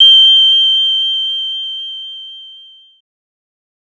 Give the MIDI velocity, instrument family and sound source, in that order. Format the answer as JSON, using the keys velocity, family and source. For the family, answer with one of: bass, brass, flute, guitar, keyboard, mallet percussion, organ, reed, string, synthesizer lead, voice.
{"velocity": 25, "family": "bass", "source": "synthesizer"}